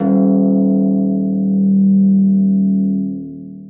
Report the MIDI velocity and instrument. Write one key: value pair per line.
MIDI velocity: 75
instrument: acoustic string instrument